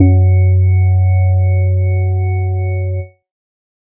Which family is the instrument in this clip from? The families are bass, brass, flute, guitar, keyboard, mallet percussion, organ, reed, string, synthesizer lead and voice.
organ